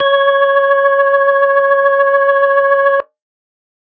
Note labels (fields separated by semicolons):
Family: organ; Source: electronic; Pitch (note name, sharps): C#5; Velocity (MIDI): 100